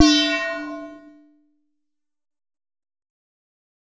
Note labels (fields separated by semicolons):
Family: bass; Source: synthesizer; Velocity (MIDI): 50; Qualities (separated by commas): bright, distorted, fast decay